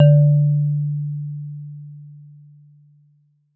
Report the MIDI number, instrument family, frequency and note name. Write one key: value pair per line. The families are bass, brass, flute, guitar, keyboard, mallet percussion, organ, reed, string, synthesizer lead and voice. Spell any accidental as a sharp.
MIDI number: 50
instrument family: mallet percussion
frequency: 146.8 Hz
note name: D3